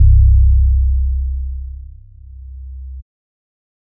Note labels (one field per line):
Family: bass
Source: synthesizer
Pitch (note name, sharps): C1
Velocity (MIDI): 100